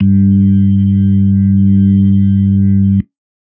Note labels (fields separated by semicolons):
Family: organ; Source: electronic; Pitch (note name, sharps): G2; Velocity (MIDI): 50